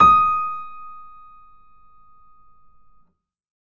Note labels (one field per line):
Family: keyboard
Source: acoustic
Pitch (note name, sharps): D#6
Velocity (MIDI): 100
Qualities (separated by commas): reverb